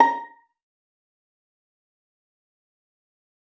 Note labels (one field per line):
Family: string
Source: acoustic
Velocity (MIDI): 50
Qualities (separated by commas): fast decay, percussive, reverb